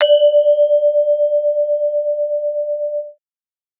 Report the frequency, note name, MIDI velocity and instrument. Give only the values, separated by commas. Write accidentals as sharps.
587.3 Hz, D5, 75, acoustic mallet percussion instrument